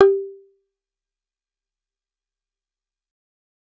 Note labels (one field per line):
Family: bass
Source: synthesizer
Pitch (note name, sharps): G4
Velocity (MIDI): 50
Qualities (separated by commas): fast decay, percussive